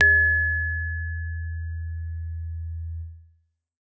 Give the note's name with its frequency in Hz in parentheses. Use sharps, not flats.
E2 (82.41 Hz)